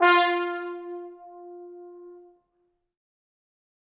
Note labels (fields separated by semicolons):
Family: brass; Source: acoustic; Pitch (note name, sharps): F4; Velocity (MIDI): 75; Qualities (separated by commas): bright, reverb